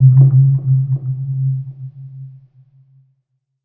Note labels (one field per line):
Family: synthesizer lead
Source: synthesizer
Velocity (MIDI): 75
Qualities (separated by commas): dark, non-linear envelope, reverb